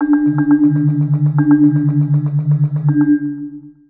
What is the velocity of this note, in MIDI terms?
100